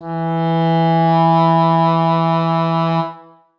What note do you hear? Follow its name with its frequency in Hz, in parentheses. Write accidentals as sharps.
E3 (164.8 Hz)